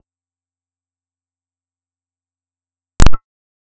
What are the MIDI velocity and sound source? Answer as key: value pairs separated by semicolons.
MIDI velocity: 25; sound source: synthesizer